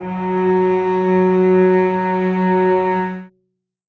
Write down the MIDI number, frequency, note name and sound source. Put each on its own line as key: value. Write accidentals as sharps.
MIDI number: 54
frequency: 185 Hz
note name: F#3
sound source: acoustic